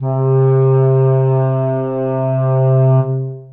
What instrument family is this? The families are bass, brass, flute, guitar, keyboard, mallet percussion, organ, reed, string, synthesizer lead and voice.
reed